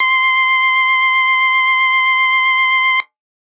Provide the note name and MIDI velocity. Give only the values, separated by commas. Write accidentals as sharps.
C6, 127